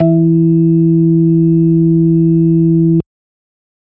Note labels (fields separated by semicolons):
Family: organ; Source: electronic; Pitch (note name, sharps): E3; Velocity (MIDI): 127